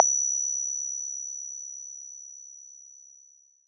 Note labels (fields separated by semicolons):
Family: mallet percussion; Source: electronic; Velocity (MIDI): 25; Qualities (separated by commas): bright, distorted, non-linear envelope